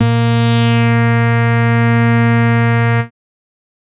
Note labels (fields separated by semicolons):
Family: bass; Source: synthesizer; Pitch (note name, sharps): A#2; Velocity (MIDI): 127; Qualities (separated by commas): bright, distorted